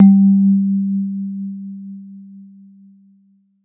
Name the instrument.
acoustic mallet percussion instrument